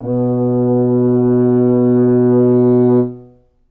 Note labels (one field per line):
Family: brass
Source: acoustic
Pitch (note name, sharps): B2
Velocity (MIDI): 25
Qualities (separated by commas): dark, reverb